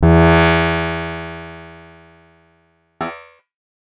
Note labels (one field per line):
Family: guitar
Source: acoustic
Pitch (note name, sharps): E2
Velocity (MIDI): 75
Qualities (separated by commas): bright, distorted